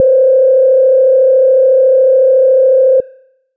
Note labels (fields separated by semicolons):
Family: bass; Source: synthesizer; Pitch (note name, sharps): C5; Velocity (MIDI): 25; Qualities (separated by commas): dark